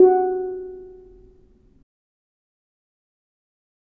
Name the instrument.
acoustic mallet percussion instrument